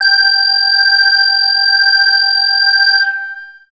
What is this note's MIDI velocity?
100